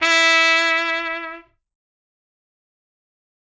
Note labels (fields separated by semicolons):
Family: brass; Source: acoustic; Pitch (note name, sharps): E4; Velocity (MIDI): 25; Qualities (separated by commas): bright, fast decay